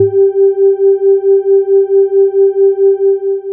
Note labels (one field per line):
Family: bass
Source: synthesizer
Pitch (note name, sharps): G4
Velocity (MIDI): 50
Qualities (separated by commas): long release